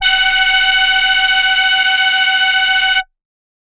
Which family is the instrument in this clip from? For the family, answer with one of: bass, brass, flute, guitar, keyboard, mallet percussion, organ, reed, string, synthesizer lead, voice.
voice